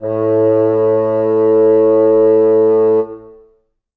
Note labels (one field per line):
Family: reed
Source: acoustic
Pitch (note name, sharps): A2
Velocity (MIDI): 100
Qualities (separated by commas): long release, reverb